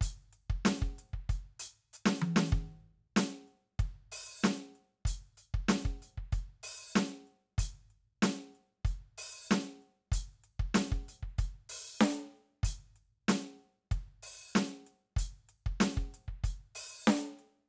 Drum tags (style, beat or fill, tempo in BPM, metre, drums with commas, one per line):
funk
beat
95 BPM
4/4
closed hi-hat, open hi-hat, hi-hat pedal, snare, high tom, kick